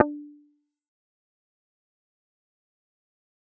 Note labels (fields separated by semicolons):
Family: bass; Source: synthesizer; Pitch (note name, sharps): D4; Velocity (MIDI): 50; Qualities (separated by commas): fast decay, percussive